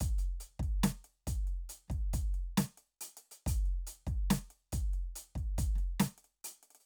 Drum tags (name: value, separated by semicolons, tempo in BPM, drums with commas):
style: hip-hop; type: beat; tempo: 140 BPM; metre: 4/4; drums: closed hi-hat, snare, kick